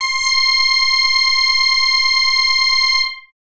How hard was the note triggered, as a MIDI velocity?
100